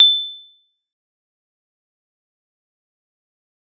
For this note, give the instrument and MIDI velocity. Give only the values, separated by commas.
acoustic mallet percussion instrument, 127